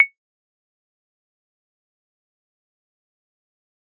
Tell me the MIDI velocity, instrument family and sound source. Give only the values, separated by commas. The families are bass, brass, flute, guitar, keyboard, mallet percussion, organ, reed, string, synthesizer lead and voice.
25, mallet percussion, acoustic